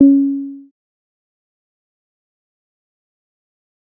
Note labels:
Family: bass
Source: synthesizer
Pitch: C#4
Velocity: 100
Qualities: dark, fast decay, percussive

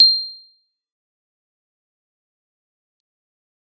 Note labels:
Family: keyboard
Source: electronic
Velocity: 127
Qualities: bright, fast decay, percussive

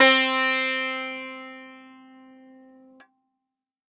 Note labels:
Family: guitar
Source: acoustic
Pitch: C4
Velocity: 75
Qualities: bright, multiphonic, reverb

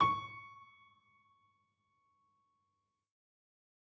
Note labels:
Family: keyboard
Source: acoustic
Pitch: C#6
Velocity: 100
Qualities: fast decay, percussive

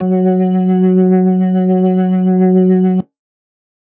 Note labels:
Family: organ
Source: electronic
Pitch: F#3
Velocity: 25

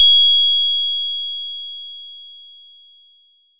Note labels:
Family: bass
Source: synthesizer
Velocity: 25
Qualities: bright, distorted

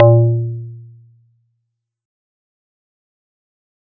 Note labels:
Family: mallet percussion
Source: acoustic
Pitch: A#2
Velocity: 127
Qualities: fast decay

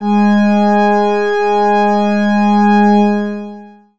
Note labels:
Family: organ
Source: electronic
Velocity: 50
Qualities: distorted, long release

